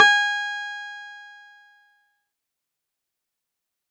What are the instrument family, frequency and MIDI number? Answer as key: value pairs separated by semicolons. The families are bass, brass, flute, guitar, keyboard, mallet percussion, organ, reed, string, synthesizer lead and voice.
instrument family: keyboard; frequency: 830.6 Hz; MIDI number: 80